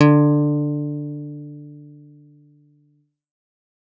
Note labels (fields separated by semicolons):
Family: guitar; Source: electronic; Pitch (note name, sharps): D3; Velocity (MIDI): 75